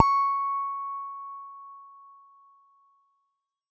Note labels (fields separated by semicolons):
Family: guitar; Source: electronic; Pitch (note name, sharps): C#6; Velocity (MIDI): 75; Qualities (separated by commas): reverb